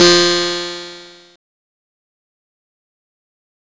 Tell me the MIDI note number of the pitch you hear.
53